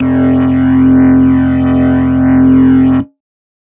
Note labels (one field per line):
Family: organ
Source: electronic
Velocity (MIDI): 127